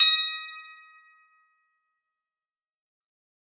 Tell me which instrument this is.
acoustic guitar